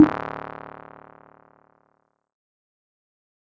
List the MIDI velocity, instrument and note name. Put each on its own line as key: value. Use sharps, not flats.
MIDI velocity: 50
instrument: electronic keyboard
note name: D1